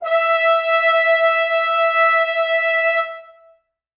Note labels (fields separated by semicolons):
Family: brass; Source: acoustic; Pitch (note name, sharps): E5; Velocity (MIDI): 127; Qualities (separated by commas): bright, reverb